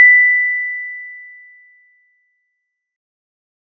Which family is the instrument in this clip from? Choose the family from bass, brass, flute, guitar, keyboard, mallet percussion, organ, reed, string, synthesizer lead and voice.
mallet percussion